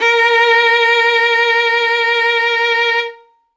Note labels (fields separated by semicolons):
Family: string; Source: acoustic; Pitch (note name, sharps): A#4; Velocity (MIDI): 100; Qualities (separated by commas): bright, reverb